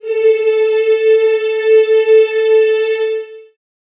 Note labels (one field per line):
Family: voice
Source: acoustic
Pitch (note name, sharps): A4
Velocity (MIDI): 127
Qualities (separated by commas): long release, reverb